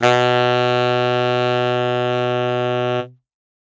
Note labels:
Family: reed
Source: acoustic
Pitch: B2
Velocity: 75

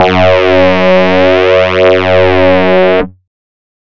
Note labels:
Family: bass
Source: synthesizer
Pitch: F#2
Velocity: 100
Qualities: bright, distorted

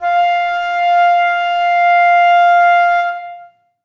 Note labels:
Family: flute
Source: acoustic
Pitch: F5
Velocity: 75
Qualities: long release, reverb

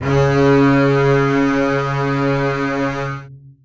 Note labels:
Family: string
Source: acoustic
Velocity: 100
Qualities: long release, reverb

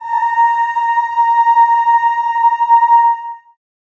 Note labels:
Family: voice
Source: acoustic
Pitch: A#5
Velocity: 25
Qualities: reverb

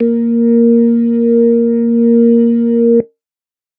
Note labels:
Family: organ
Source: electronic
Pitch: A#3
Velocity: 127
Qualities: dark

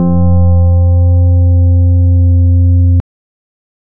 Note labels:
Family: organ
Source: electronic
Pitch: F2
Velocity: 100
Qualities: dark

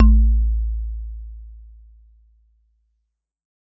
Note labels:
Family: mallet percussion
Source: acoustic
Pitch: A1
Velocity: 75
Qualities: dark

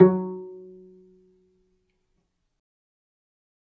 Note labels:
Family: string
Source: acoustic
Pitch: F#3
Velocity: 75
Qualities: dark, fast decay, percussive, reverb

